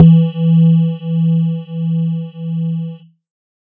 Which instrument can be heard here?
synthesizer lead